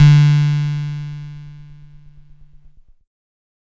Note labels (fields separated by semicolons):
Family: keyboard; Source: electronic; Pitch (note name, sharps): D3; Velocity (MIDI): 100; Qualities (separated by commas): bright, distorted